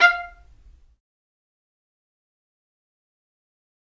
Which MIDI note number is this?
77